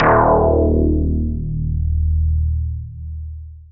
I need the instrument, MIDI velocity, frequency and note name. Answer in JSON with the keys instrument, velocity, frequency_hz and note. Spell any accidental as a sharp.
{"instrument": "synthesizer lead", "velocity": 75, "frequency_hz": 38.89, "note": "D#1"}